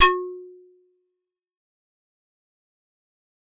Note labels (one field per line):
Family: keyboard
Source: acoustic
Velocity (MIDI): 127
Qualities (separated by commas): fast decay, percussive